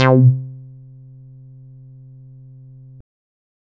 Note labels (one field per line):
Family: bass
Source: synthesizer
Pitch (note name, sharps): C3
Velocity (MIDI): 50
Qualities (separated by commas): distorted, percussive